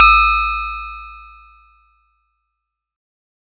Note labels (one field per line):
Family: mallet percussion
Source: acoustic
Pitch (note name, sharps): A1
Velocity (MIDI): 100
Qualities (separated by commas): bright, fast decay